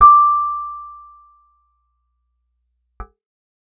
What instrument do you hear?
acoustic guitar